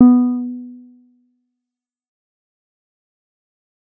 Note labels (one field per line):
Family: bass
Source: synthesizer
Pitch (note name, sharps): B3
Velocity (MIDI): 50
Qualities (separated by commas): dark, fast decay